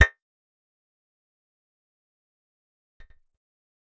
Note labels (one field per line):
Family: bass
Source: synthesizer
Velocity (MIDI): 100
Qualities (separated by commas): fast decay, percussive